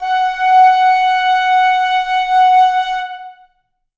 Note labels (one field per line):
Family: reed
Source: acoustic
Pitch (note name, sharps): F#5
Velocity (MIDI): 50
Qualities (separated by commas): reverb